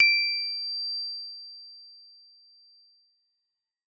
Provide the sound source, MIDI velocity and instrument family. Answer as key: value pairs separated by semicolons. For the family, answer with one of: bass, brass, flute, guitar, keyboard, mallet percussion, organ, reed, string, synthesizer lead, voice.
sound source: acoustic; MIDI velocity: 75; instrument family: mallet percussion